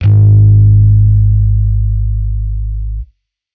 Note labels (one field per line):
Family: bass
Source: electronic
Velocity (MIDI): 100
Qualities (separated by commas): distorted